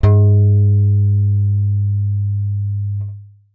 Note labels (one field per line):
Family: bass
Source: synthesizer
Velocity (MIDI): 100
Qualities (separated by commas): dark